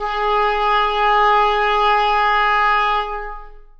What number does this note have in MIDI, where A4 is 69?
68